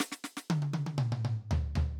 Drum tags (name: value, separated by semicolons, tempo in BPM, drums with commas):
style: rock; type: beat; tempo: 120 BPM; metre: 4/4; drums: snare, high tom, mid tom, floor tom